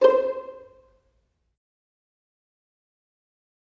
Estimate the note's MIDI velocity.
50